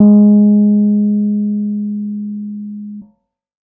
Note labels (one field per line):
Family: keyboard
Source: electronic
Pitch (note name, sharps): G#3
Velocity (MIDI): 50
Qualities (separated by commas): dark